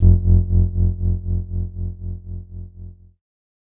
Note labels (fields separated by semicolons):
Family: keyboard; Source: electronic; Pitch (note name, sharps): F1; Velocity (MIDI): 75; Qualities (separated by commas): dark